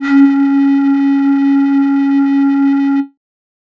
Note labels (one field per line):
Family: flute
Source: synthesizer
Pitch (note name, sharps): C#4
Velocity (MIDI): 100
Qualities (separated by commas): distorted